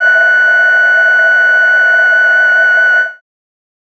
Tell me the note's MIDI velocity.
100